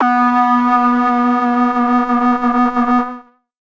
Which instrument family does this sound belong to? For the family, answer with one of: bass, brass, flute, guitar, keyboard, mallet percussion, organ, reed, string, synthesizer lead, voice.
synthesizer lead